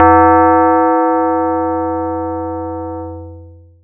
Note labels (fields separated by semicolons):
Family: mallet percussion; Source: acoustic; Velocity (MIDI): 100; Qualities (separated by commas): distorted, long release